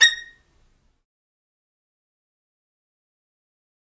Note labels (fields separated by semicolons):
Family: string; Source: acoustic; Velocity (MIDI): 75; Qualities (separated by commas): fast decay, percussive, reverb